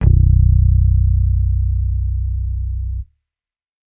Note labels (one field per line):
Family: bass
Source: electronic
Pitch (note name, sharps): B0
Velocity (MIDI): 50